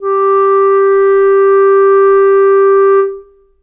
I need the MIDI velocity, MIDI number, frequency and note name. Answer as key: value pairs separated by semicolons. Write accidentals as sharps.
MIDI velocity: 50; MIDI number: 67; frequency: 392 Hz; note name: G4